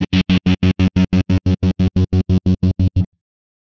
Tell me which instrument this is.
electronic guitar